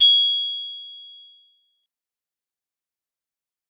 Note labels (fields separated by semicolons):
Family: mallet percussion; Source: acoustic; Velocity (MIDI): 25; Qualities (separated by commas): bright, fast decay